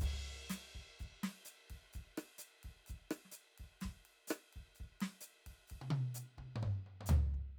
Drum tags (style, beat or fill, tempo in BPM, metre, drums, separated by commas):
bossa nova, beat, 127 BPM, 4/4, ride, hi-hat pedal, snare, cross-stick, high tom, mid tom, floor tom, kick